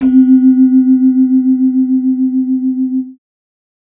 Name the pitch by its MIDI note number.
60